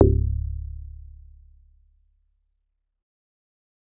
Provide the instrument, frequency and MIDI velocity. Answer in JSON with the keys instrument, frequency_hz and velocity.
{"instrument": "synthesizer bass", "frequency_hz": 34.65, "velocity": 127}